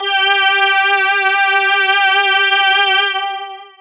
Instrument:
synthesizer voice